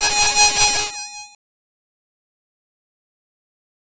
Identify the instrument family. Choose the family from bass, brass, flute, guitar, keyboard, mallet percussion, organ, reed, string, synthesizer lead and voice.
bass